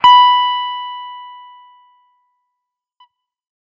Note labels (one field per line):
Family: guitar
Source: electronic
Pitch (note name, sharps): B5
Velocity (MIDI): 75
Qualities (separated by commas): distorted, fast decay